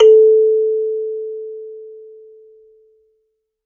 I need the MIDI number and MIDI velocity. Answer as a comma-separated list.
69, 100